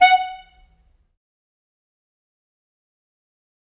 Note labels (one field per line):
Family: reed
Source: acoustic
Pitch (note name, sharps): F#5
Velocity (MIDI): 100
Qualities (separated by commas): fast decay, percussive, reverb